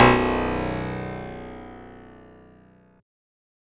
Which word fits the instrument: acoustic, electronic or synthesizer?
synthesizer